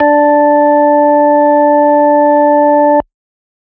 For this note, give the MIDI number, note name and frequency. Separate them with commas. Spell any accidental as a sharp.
62, D4, 293.7 Hz